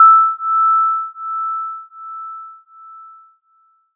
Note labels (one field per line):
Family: mallet percussion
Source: electronic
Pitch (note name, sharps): E6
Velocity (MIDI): 75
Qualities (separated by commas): bright, multiphonic